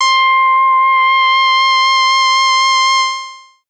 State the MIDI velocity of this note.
75